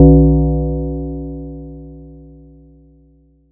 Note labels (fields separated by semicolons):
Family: mallet percussion; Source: acoustic; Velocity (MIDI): 25; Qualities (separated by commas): multiphonic